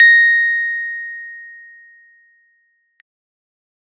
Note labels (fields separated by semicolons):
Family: keyboard; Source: electronic; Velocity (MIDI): 75